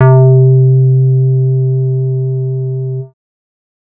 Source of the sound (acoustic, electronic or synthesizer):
synthesizer